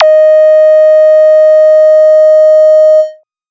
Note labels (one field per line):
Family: bass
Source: synthesizer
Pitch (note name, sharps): D#5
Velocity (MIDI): 127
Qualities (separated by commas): distorted